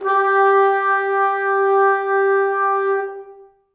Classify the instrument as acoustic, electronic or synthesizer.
acoustic